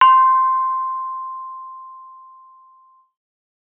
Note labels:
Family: mallet percussion; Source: acoustic; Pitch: C6; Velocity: 100

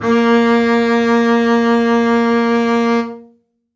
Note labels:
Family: string; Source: acoustic; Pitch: A#3; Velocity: 100; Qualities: reverb

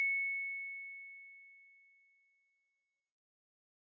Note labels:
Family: mallet percussion; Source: acoustic; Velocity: 25; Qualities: bright

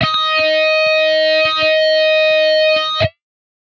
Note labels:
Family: guitar; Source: synthesizer; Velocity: 25; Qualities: bright, distorted

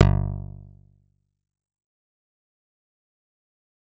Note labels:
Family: bass; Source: synthesizer; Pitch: G1; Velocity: 127; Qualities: fast decay, percussive

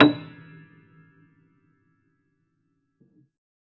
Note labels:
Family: keyboard; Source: acoustic; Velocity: 100; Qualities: percussive, reverb

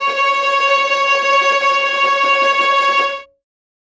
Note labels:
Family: string; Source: acoustic; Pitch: C#5; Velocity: 127; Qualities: bright, non-linear envelope, reverb

